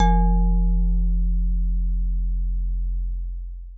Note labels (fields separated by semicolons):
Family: mallet percussion; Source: acoustic; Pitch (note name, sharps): F1; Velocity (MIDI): 127; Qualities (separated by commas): long release